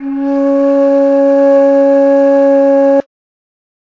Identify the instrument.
acoustic flute